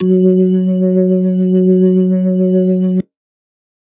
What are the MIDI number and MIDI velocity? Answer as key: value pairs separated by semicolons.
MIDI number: 54; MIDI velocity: 100